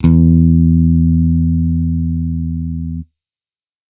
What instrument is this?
electronic bass